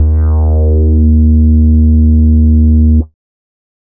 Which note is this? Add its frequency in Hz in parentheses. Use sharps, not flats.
D#2 (77.78 Hz)